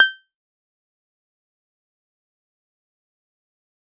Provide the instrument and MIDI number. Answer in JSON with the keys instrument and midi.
{"instrument": "synthesizer guitar", "midi": 91}